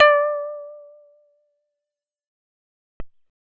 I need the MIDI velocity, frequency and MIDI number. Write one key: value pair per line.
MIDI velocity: 50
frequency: 587.3 Hz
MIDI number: 74